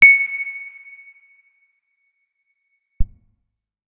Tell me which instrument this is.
electronic guitar